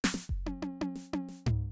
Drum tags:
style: Afro-Cuban bembé; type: fill; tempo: 122 BPM; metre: 4/4; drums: snare, high tom, floor tom, kick

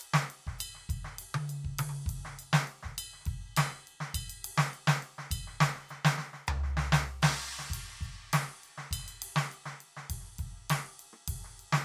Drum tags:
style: Brazilian; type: beat; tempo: 101 BPM; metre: 4/4; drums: crash, ride, ride bell, hi-hat pedal, snare, cross-stick, high tom, floor tom, kick

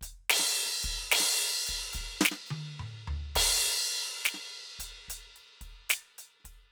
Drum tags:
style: blues shuffle; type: beat; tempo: 72 BPM; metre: 4/4; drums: crash, closed hi-hat, hi-hat pedal, snare, high tom, mid tom, floor tom, kick

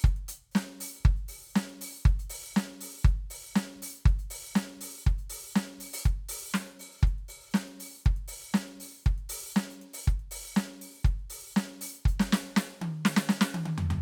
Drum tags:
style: disco; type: beat; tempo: 120 BPM; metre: 4/4; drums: closed hi-hat, open hi-hat, hi-hat pedal, snare, high tom, floor tom, kick

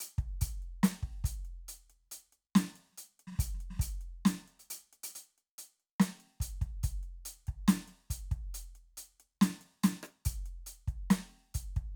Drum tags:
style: hip-hop; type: beat; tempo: 140 BPM; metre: 4/4; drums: closed hi-hat, snare, cross-stick, kick

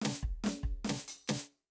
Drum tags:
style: half-time rock; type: fill; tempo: 140 BPM; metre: 4/4; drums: closed hi-hat, hi-hat pedal, snare, kick

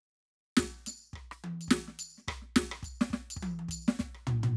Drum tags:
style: soul; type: fill; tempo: 105 BPM; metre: 4/4; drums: crash, percussion, snare, cross-stick, high tom, floor tom, kick

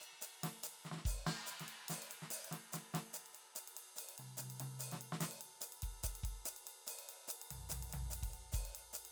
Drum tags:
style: fast jazz; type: beat; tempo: 290 BPM; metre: 4/4; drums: ride, hi-hat pedal, snare, high tom, floor tom, kick

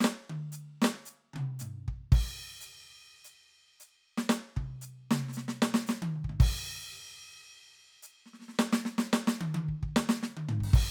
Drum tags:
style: rock; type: beat; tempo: 112 BPM; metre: 4/4; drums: crash, hi-hat pedal, snare, high tom, mid tom, floor tom, kick

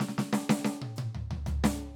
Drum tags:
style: Afro-Cuban bembé; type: fill; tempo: 122 BPM; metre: 4/4; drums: closed hi-hat, hi-hat pedal, snare, high tom, floor tom

